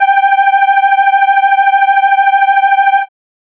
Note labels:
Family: organ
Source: electronic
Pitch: G5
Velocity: 25

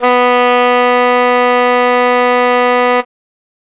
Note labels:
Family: reed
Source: acoustic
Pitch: B3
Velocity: 100

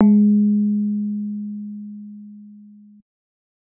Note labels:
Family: keyboard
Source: electronic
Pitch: G#3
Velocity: 25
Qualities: dark

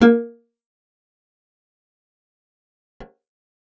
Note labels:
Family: guitar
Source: acoustic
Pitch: A#3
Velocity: 100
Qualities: fast decay, percussive, reverb

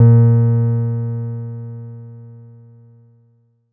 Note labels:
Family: keyboard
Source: electronic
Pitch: A#2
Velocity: 25

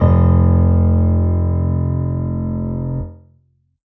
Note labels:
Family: keyboard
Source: electronic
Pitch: F1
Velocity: 50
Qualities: dark

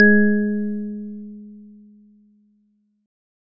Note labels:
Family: organ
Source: electronic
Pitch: G#3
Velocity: 75

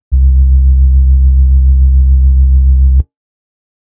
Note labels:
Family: organ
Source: electronic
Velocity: 25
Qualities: dark

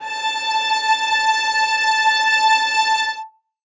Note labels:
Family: string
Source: acoustic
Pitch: A5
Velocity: 50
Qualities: reverb

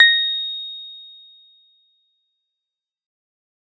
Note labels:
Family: guitar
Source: synthesizer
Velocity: 75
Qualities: bright, fast decay

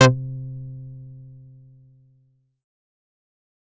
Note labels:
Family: bass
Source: synthesizer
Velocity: 50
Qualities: distorted, fast decay

